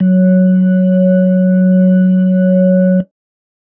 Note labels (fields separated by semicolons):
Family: keyboard; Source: electronic; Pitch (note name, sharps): F#3; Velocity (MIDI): 50